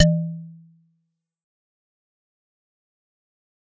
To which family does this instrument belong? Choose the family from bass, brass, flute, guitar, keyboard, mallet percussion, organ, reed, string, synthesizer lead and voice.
mallet percussion